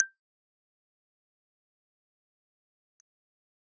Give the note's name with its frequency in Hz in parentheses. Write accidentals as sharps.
G6 (1568 Hz)